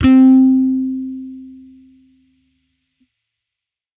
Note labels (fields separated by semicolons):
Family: bass; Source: electronic; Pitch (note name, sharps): C4; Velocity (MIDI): 75; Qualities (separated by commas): distorted